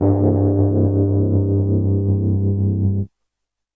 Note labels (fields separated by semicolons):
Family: keyboard; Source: electronic; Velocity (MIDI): 100; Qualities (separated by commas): distorted